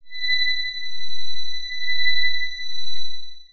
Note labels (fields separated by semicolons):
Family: synthesizer lead; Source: synthesizer; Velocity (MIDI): 25; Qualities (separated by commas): long release, non-linear envelope